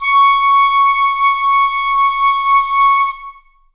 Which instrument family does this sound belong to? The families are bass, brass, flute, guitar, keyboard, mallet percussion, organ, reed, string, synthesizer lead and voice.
flute